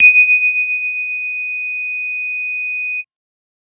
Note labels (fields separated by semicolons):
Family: bass; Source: synthesizer; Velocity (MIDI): 100; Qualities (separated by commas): bright